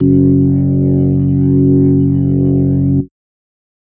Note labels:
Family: organ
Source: electronic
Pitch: F#1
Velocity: 75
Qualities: distorted

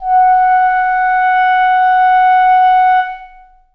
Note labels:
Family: reed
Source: acoustic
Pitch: F#5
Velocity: 25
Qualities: long release, reverb

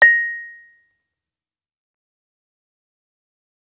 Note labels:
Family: mallet percussion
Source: acoustic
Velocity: 25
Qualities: fast decay, percussive

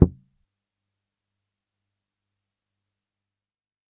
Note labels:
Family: bass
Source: electronic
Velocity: 25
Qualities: fast decay, percussive

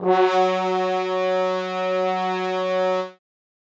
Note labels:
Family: brass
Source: acoustic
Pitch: F#3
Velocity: 127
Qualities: reverb

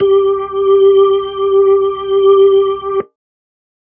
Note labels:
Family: organ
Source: electronic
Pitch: G4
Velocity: 75

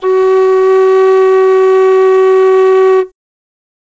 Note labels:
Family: flute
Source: acoustic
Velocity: 127

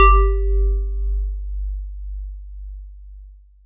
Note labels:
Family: mallet percussion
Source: acoustic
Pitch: G1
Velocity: 127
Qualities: long release

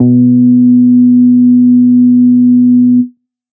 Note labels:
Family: bass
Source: synthesizer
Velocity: 50

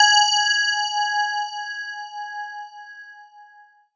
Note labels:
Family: mallet percussion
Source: electronic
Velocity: 100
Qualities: bright, long release

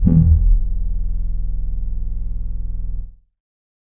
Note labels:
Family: bass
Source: synthesizer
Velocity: 25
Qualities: distorted, non-linear envelope

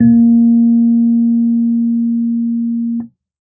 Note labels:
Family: keyboard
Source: electronic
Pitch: A#3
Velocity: 50

